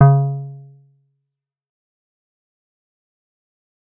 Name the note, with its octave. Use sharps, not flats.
C#3